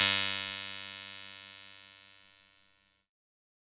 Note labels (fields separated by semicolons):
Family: keyboard; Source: electronic; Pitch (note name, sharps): G2; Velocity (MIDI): 75; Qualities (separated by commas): bright, distorted